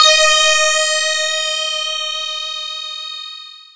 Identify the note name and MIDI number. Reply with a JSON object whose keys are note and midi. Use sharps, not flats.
{"note": "D#5", "midi": 75}